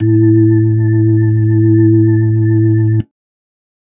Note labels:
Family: organ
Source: electronic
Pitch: A2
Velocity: 100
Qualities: dark

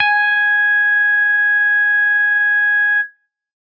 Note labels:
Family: bass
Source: synthesizer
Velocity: 75

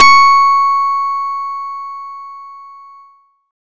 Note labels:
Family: guitar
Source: acoustic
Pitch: C#6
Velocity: 100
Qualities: bright

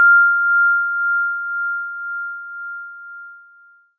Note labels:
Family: mallet percussion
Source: acoustic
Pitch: F6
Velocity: 100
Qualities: bright, long release

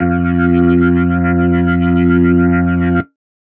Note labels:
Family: keyboard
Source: electronic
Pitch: F2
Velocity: 25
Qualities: distorted

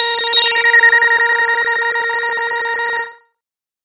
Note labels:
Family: bass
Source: synthesizer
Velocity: 75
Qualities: distorted, non-linear envelope

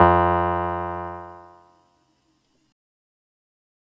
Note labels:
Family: keyboard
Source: electronic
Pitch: F2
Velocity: 127

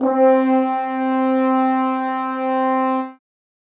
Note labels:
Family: brass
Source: acoustic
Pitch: C4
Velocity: 75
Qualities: reverb

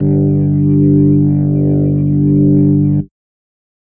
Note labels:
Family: organ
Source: electronic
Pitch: G1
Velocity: 25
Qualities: distorted

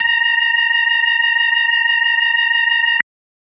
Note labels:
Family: organ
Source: electronic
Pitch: A#5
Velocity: 100

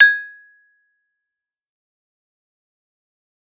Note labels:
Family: mallet percussion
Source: acoustic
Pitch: G#6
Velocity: 127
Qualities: fast decay, percussive

